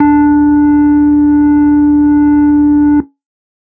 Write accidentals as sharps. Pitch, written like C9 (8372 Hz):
D4 (293.7 Hz)